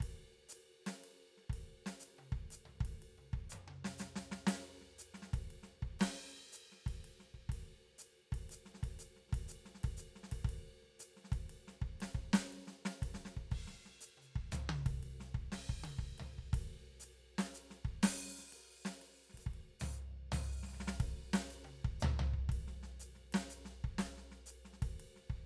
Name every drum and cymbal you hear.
crash, ride, closed hi-hat, open hi-hat, hi-hat pedal, snare, high tom, floor tom and kick